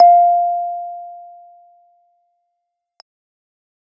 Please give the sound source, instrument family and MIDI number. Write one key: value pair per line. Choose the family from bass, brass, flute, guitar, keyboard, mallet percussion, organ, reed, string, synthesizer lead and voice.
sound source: electronic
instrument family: keyboard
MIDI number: 77